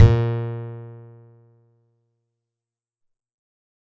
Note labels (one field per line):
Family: guitar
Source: acoustic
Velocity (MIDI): 127